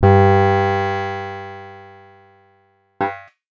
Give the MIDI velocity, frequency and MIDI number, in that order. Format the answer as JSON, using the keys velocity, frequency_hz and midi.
{"velocity": 50, "frequency_hz": 98, "midi": 43}